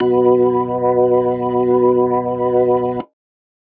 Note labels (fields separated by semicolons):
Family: organ; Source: electronic; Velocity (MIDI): 127